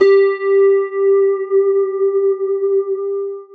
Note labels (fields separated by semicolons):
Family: guitar; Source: electronic; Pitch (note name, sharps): G4; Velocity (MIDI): 75; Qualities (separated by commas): long release, multiphonic, non-linear envelope